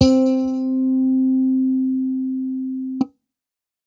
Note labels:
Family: bass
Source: electronic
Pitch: C4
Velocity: 127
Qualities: bright

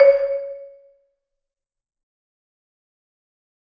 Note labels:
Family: mallet percussion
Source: acoustic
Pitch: C#5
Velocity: 75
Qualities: fast decay, percussive, reverb

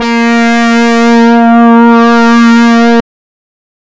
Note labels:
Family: reed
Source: synthesizer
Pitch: A#3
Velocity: 100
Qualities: distorted, non-linear envelope

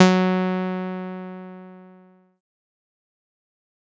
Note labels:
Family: bass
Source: synthesizer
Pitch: F#3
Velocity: 75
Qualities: distorted, fast decay

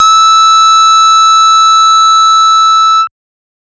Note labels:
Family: bass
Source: synthesizer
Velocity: 50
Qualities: bright, distorted, multiphonic

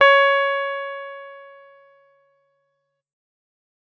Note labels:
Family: guitar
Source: electronic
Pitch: C#5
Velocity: 25

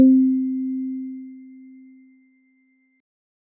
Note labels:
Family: keyboard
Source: electronic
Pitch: C4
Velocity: 100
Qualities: dark

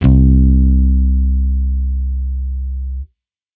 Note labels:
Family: bass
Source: electronic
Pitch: C2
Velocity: 127

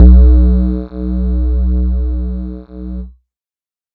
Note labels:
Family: synthesizer lead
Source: synthesizer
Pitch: B1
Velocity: 127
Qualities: distorted

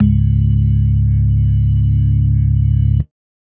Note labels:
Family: organ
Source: electronic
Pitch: C#1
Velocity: 127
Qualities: dark

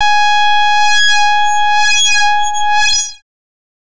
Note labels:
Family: bass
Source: synthesizer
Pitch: G#5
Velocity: 50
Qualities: bright, distorted, non-linear envelope

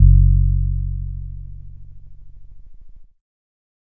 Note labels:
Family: keyboard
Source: electronic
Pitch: F#1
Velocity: 50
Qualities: dark

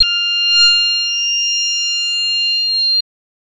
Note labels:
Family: voice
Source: synthesizer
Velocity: 100

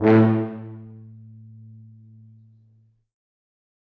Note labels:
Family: brass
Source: acoustic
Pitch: A2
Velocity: 75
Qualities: reverb

